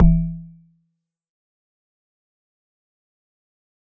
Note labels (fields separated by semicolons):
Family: mallet percussion; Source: electronic; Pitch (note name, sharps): E1; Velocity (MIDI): 25; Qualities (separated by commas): fast decay, percussive